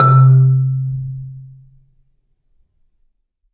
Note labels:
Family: mallet percussion; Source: acoustic; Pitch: C3; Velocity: 50; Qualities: dark, reverb

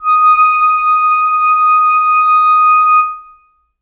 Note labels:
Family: reed; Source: acoustic; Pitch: D#6; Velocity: 50; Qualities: reverb

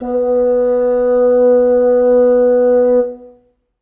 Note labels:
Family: reed; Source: acoustic; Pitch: B3; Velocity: 25; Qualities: reverb

